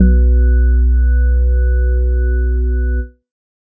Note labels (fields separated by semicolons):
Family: organ; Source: electronic; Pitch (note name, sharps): B1; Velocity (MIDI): 25; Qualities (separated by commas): dark